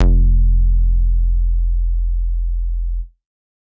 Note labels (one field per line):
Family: bass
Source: synthesizer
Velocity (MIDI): 127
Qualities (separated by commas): dark